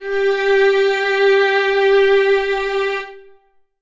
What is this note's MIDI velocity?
75